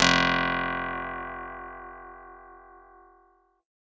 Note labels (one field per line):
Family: guitar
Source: acoustic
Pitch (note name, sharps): F1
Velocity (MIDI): 100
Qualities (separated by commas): bright